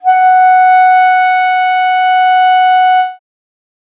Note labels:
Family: reed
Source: acoustic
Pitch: F#5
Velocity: 25

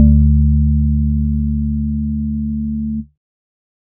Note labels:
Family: organ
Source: electronic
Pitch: D2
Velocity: 50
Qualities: dark

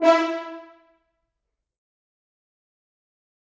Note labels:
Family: brass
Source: acoustic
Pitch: E4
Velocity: 127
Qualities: bright, fast decay, percussive, reverb

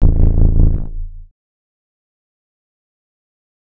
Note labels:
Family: bass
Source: synthesizer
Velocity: 100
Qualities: distorted, fast decay, multiphonic

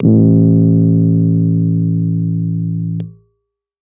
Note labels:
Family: keyboard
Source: electronic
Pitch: A1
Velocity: 100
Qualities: dark

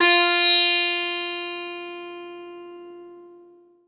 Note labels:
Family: guitar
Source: acoustic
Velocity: 50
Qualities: bright, multiphonic, reverb

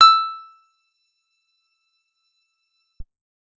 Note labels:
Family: guitar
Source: acoustic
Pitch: E6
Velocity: 75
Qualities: percussive

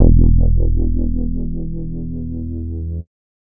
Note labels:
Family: bass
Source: synthesizer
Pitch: E1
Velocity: 50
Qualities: dark, distorted

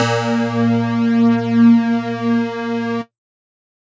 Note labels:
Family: mallet percussion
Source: electronic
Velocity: 100

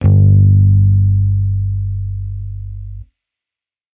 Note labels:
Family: bass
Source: electronic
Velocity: 25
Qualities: distorted

